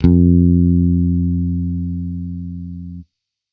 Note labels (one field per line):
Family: bass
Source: electronic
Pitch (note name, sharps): F2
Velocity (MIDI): 50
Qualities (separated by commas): distorted